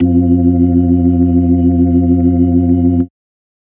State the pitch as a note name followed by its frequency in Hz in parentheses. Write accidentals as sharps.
F2 (87.31 Hz)